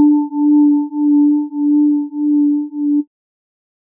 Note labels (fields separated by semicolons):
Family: organ; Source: electronic; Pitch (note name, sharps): D4; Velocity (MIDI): 127; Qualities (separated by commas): dark